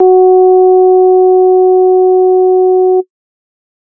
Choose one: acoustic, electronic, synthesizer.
electronic